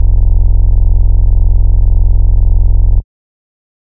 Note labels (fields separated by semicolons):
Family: bass; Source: synthesizer; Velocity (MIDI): 100; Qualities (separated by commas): dark, distorted